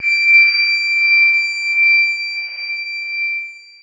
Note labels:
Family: keyboard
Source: electronic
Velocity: 25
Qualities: long release

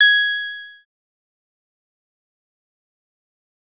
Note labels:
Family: synthesizer lead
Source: synthesizer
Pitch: G#6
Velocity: 25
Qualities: fast decay

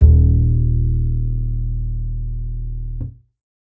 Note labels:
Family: bass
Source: acoustic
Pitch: D#1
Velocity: 75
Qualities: dark

